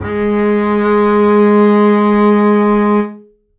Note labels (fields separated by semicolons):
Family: string; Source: acoustic; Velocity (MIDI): 50; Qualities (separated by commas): reverb